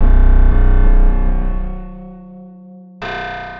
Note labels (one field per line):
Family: guitar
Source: acoustic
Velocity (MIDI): 50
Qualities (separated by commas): reverb